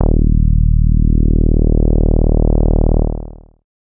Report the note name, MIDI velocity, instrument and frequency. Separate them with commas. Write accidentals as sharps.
D#1, 100, synthesizer bass, 38.89 Hz